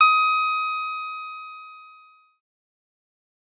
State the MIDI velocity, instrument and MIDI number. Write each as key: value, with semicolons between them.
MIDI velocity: 127; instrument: synthesizer bass; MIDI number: 87